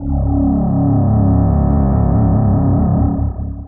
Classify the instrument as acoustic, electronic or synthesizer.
synthesizer